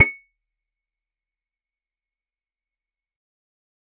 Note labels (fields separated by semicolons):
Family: guitar; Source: acoustic; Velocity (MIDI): 75; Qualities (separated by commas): fast decay, percussive